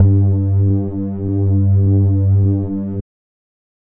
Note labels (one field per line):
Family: bass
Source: synthesizer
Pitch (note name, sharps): G2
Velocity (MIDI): 127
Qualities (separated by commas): dark